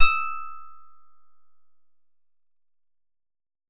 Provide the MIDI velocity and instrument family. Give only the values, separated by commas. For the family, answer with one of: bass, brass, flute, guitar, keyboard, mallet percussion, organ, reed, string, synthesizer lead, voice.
25, guitar